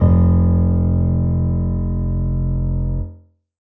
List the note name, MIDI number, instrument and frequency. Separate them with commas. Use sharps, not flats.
F1, 29, electronic keyboard, 43.65 Hz